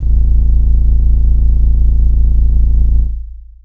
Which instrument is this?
electronic keyboard